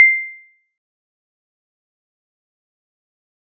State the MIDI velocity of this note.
50